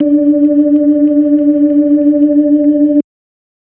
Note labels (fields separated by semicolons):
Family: organ; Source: electronic; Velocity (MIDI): 75; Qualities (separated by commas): dark